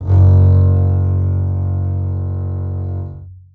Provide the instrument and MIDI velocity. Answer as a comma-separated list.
acoustic string instrument, 127